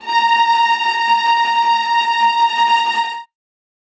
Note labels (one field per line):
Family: string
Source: acoustic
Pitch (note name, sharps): A#5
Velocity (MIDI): 100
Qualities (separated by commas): bright, non-linear envelope, reverb